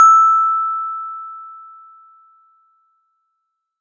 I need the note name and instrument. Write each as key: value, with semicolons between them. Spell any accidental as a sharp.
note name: E6; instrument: acoustic mallet percussion instrument